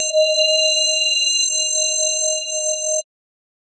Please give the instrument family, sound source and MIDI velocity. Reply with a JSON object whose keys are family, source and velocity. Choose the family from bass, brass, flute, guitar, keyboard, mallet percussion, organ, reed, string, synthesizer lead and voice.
{"family": "mallet percussion", "source": "electronic", "velocity": 127}